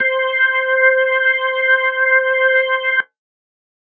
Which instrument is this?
electronic organ